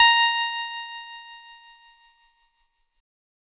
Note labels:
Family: keyboard; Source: electronic; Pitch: A#5; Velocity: 127; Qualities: bright, distorted

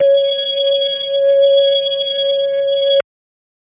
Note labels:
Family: organ; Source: electronic; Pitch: C#5; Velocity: 25

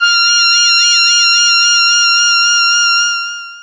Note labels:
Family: voice; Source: synthesizer; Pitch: F6; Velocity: 75; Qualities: long release

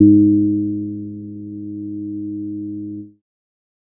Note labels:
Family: bass; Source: synthesizer; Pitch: G#2; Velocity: 50; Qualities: dark

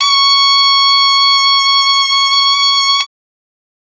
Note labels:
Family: reed; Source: acoustic; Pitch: C#6; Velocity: 75; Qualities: bright, reverb

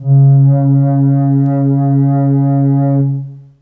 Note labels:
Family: flute; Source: acoustic; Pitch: C#3; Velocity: 25; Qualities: long release, reverb

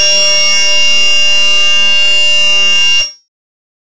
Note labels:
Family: bass; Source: synthesizer; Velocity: 75; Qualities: bright, distorted

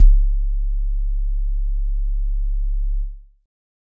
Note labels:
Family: keyboard; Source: electronic; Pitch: C#1; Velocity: 50; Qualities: dark

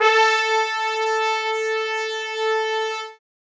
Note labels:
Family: brass; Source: acoustic; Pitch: A4; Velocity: 127; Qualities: bright, reverb

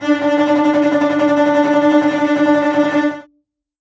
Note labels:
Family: string; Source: acoustic; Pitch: D4; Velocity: 127; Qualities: bright, non-linear envelope, reverb

